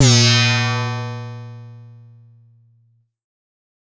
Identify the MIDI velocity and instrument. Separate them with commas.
75, synthesizer bass